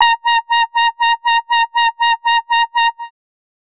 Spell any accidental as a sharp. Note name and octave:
A#5